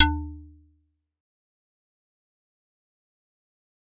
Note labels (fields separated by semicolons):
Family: mallet percussion; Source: acoustic; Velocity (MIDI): 25; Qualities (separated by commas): fast decay, percussive